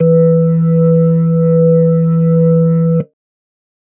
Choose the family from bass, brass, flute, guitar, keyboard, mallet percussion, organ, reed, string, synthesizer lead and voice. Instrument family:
keyboard